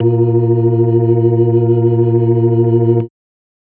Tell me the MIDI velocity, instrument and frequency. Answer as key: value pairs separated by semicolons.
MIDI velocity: 127; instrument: electronic organ; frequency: 116.5 Hz